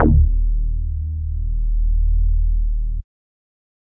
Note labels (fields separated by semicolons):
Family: bass; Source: synthesizer; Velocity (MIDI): 100